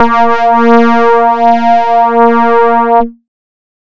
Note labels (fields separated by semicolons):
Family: bass; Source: synthesizer; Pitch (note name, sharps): A#3; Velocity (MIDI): 75; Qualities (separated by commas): distorted